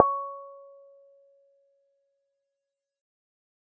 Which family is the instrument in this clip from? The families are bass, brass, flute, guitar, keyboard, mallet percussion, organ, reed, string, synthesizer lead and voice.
bass